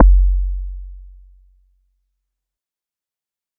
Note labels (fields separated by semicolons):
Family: mallet percussion; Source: acoustic; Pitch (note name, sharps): F#1; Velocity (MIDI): 75; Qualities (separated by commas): fast decay